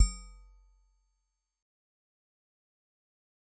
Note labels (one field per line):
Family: mallet percussion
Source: acoustic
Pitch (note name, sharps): F#1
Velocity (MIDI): 50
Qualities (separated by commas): fast decay, percussive